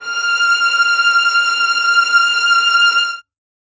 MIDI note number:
89